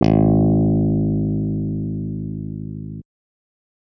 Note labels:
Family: keyboard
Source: electronic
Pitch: G#1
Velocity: 100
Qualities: distorted

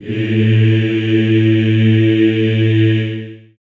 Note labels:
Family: voice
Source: acoustic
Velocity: 100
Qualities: long release, reverb

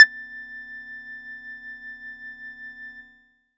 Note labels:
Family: bass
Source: synthesizer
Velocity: 25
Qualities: multiphonic

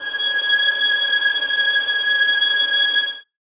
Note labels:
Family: string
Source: acoustic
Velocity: 75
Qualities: reverb

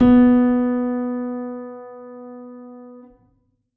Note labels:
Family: keyboard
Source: acoustic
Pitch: B3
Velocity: 100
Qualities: reverb

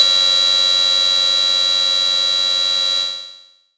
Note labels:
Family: bass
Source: synthesizer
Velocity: 100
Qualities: bright, distorted, long release

